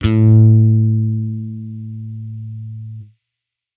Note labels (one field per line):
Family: bass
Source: electronic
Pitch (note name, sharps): A2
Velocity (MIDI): 75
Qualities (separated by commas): distorted